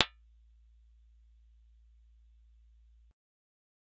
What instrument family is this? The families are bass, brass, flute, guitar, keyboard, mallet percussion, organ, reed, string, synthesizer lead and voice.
bass